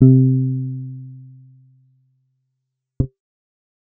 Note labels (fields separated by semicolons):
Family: bass; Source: synthesizer; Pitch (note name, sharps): C3; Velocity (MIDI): 25; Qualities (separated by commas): dark